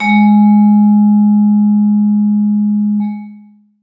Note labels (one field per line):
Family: mallet percussion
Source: acoustic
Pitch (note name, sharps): G#3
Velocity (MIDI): 75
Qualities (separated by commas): long release, reverb